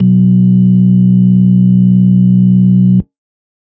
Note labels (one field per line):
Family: organ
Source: electronic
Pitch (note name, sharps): B1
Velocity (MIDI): 100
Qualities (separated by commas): dark